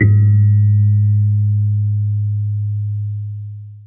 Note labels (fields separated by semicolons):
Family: mallet percussion; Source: acoustic; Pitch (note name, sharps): G#2; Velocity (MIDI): 75; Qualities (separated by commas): dark, long release, reverb